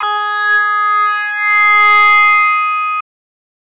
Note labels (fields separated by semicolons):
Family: voice; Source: synthesizer; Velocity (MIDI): 50; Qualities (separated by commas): bright, distorted